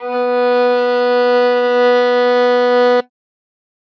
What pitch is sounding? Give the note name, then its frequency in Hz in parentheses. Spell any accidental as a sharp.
B3 (246.9 Hz)